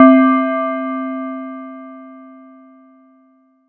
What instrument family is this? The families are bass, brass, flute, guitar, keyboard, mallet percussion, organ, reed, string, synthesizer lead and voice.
mallet percussion